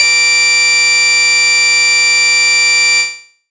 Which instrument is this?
synthesizer bass